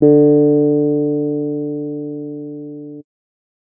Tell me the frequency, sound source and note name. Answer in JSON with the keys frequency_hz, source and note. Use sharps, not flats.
{"frequency_hz": 146.8, "source": "electronic", "note": "D3"}